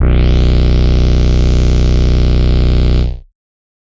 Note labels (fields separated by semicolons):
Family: bass; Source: synthesizer; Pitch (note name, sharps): B0; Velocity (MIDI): 50; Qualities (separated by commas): bright, distorted